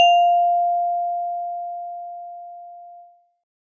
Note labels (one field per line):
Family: mallet percussion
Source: acoustic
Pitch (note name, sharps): F5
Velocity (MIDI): 50